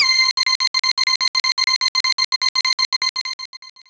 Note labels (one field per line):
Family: synthesizer lead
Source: synthesizer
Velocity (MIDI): 25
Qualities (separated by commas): long release